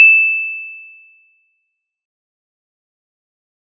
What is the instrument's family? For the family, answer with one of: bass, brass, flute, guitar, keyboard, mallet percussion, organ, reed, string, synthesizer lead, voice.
mallet percussion